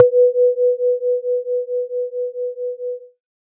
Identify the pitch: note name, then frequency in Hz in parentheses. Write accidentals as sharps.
B4 (493.9 Hz)